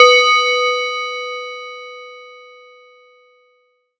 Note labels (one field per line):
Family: mallet percussion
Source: acoustic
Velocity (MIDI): 75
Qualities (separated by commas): multiphonic